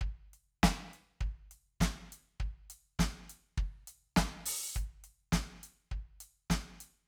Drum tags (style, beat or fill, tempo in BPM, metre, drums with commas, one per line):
rock
beat
102 BPM
4/4
crash, ride, closed hi-hat, open hi-hat, hi-hat pedal, snare, kick